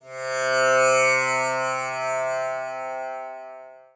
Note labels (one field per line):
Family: guitar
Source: acoustic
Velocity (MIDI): 127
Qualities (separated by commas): long release, multiphonic, reverb